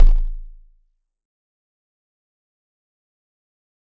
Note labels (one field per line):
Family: mallet percussion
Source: acoustic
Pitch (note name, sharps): A0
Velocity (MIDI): 75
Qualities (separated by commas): fast decay, percussive